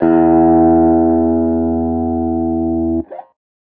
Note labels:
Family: guitar; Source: electronic; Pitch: E2; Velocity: 75; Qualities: distorted

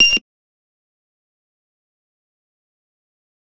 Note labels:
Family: bass; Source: synthesizer; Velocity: 100; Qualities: bright, distorted, fast decay, percussive

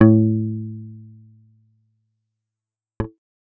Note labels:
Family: bass; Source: synthesizer; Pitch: A2; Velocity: 75; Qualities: fast decay

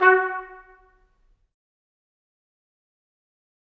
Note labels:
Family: brass; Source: acoustic; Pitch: F#4; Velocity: 25; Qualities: fast decay, percussive, reverb

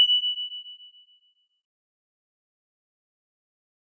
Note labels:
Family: mallet percussion; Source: acoustic; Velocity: 25; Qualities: bright

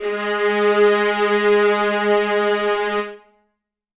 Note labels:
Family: string; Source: acoustic; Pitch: G#3; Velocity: 100; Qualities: reverb

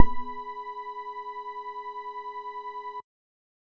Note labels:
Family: bass; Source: synthesizer; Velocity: 50

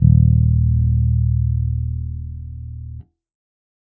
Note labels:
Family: bass; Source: electronic; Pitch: D#1; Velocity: 50

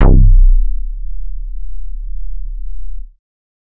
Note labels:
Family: bass; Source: synthesizer; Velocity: 100; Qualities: distorted

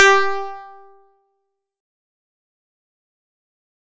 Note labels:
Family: guitar; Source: acoustic; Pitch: G4; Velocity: 75; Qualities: distorted, fast decay

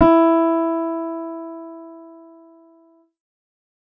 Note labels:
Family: keyboard; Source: synthesizer; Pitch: E4; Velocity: 75

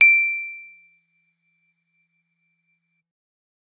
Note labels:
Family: guitar; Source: electronic; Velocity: 75; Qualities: bright, percussive

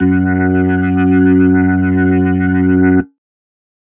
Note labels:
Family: keyboard; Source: electronic; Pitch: F#2; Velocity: 127; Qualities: distorted

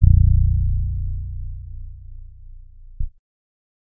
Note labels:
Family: bass; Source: synthesizer; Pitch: A#0; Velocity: 25; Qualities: dark

